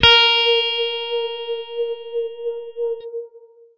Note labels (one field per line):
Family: guitar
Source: electronic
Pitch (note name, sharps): A#4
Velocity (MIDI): 100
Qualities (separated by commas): bright, distorted, long release